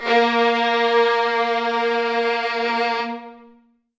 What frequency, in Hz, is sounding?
233.1 Hz